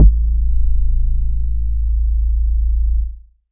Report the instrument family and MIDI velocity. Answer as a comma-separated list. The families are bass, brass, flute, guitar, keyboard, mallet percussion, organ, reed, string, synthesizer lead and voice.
bass, 25